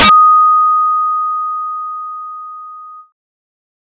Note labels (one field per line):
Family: bass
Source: synthesizer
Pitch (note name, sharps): D#6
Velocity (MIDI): 50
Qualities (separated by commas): bright